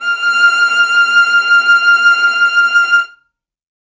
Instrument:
acoustic string instrument